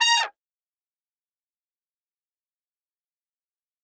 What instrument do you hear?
acoustic brass instrument